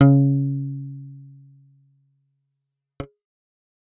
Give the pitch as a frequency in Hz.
138.6 Hz